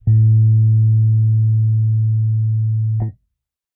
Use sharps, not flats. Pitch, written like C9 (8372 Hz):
A2 (110 Hz)